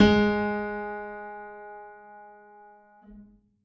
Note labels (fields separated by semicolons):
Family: keyboard; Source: acoustic; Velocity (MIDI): 127; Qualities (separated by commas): reverb